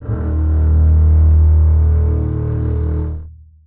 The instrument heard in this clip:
acoustic string instrument